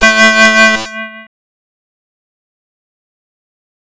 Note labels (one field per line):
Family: bass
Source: synthesizer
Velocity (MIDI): 25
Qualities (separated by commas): distorted, fast decay, multiphonic